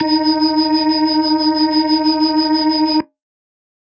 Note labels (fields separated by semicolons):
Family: organ; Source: electronic; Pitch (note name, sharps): D#4; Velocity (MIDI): 25; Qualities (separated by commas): bright